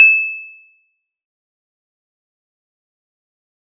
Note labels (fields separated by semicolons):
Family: mallet percussion; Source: acoustic; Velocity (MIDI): 100; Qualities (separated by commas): bright, fast decay, percussive